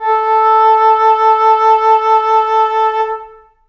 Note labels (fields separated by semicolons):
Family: flute; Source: acoustic; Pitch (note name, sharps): A4; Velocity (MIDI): 127; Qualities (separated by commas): long release, reverb